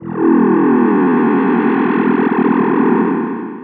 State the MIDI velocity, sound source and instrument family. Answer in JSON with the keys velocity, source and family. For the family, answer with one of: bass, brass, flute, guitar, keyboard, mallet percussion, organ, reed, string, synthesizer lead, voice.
{"velocity": 127, "source": "synthesizer", "family": "voice"}